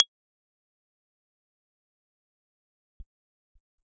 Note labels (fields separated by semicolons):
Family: keyboard; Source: electronic; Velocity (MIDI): 127; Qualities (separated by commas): fast decay, percussive